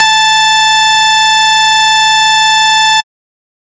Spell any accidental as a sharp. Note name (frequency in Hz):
A5 (880 Hz)